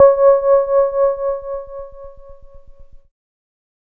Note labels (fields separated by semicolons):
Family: keyboard; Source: electronic; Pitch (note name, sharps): C#5; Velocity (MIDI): 127; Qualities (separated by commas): dark